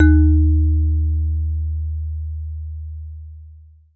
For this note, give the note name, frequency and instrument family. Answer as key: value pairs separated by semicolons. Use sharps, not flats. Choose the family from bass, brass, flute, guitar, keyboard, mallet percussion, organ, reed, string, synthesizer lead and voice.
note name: D#2; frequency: 77.78 Hz; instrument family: mallet percussion